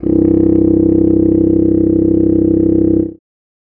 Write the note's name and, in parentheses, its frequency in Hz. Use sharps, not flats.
C1 (32.7 Hz)